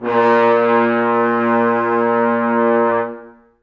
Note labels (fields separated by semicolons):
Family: brass; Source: acoustic; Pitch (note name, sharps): A#2; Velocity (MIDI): 25; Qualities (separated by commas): reverb